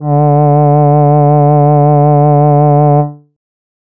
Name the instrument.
synthesizer voice